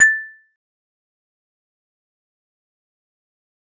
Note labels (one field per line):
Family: mallet percussion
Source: acoustic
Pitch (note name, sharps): A6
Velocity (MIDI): 50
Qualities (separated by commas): fast decay, percussive